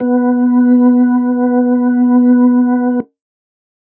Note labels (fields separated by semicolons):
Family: organ; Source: electronic; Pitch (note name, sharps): B3; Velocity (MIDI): 25